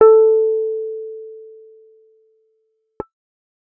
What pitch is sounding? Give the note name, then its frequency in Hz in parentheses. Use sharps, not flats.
A4 (440 Hz)